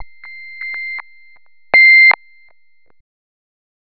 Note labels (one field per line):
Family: bass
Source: synthesizer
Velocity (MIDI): 75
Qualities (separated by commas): tempo-synced